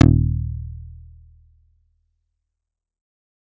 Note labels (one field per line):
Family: bass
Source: synthesizer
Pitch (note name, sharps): D#1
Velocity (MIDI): 127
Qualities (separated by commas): distorted, fast decay